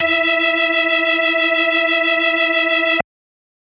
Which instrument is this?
electronic organ